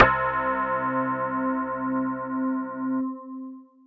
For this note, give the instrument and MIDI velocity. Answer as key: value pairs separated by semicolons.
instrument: electronic mallet percussion instrument; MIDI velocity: 100